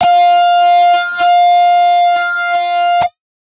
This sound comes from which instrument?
electronic guitar